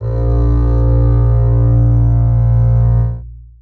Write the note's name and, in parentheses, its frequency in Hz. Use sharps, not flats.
A#1 (58.27 Hz)